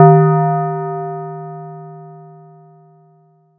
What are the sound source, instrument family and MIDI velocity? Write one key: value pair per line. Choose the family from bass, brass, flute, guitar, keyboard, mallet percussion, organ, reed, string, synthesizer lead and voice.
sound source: acoustic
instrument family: mallet percussion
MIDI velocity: 25